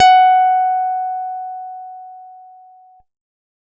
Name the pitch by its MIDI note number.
78